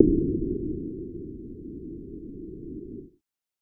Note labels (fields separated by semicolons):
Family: bass; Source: synthesizer; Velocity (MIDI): 50